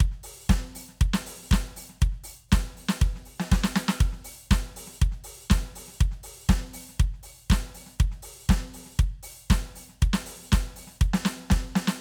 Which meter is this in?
4/4